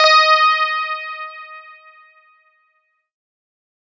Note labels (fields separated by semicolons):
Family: guitar; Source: electronic; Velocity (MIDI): 127